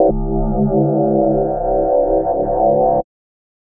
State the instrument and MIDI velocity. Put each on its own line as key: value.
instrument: electronic mallet percussion instrument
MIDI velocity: 100